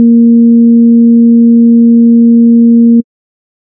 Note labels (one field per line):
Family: bass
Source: synthesizer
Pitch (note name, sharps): A#3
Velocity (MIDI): 127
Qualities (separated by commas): dark